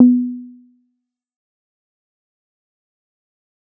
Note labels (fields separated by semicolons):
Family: guitar; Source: electronic; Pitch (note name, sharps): B3; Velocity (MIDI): 25; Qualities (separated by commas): fast decay, percussive